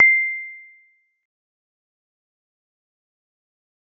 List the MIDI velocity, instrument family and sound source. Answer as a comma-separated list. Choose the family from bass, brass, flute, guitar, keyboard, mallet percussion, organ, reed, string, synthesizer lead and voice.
75, mallet percussion, acoustic